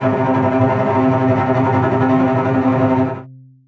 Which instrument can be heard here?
acoustic string instrument